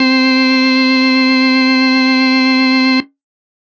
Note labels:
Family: organ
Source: electronic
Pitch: C4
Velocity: 25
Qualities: distorted

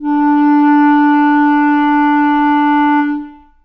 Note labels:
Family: reed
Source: acoustic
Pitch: D4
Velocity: 50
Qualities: long release, reverb

